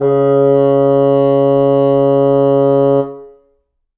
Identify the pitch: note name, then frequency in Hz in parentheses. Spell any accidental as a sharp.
C#3 (138.6 Hz)